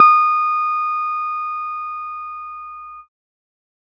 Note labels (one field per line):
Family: keyboard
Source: electronic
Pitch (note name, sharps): D#6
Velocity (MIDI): 50